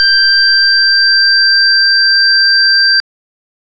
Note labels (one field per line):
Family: organ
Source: electronic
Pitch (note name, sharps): G6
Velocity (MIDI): 25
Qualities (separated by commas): bright